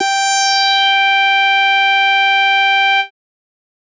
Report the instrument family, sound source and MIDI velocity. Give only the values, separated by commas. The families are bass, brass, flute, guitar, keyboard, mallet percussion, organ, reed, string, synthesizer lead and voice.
bass, synthesizer, 127